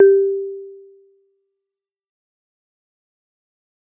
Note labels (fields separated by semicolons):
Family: mallet percussion; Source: acoustic; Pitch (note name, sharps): G4; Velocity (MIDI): 100; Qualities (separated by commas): fast decay